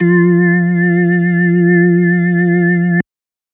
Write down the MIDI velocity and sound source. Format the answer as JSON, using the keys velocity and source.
{"velocity": 75, "source": "electronic"}